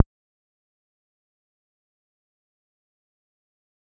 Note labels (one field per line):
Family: bass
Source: synthesizer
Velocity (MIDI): 50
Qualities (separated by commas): fast decay, percussive